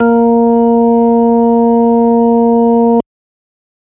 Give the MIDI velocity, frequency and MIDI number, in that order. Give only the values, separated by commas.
75, 233.1 Hz, 58